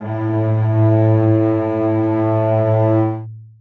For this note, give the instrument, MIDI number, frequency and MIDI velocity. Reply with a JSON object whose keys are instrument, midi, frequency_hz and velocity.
{"instrument": "acoustic string instrument", "midi": 45, "frequency_hz": 110, "velocity": 25}